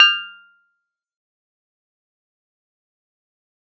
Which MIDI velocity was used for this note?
75